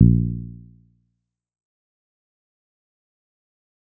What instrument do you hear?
synthesizer bass